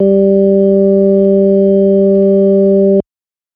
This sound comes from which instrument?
electronic organ